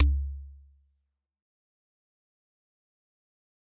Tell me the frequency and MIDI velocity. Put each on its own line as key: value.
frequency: 69.3 Hz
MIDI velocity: 100